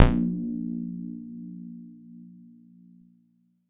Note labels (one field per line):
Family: guitar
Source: electronic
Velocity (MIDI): 127